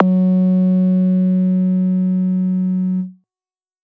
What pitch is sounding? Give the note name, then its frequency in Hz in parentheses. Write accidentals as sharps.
F#3 (185 Hz)